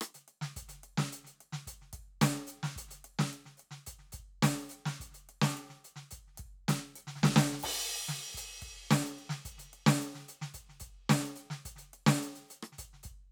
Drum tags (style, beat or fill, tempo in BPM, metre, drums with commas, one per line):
ijexá
beat
108 BPM
4/4
crash, closed hi-hat, open hi-hat, hi-hat pedal, snare, cross-stick, kick